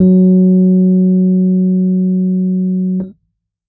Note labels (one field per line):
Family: keyboard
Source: electronic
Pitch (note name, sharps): F#3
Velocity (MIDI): 50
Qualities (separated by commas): dark